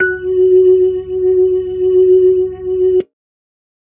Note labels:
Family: organ; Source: electronic; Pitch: F#4; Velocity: 50

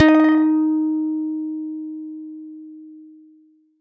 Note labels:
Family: guitar; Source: electronic; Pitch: D#4; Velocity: 75

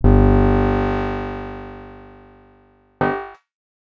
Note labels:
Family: guitar; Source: acoustic; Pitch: G1; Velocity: 50; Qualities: bright, distorted

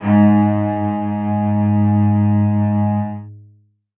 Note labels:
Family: string; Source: acoustic; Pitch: G#2; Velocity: 127; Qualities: long release, reverb

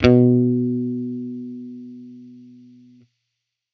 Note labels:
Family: bass; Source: electronic; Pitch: B2; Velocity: 75

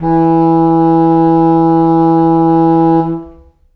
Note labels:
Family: reed; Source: acoustic; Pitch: E3; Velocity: 25; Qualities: long release, reverb

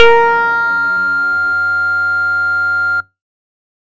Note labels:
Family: bass; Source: synthesizer; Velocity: 75; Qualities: distorted

